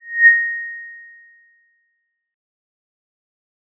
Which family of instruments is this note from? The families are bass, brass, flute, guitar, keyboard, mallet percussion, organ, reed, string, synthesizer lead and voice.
mallet percussion